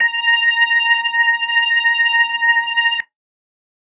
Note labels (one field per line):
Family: organ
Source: electronic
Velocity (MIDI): 75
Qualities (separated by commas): distorted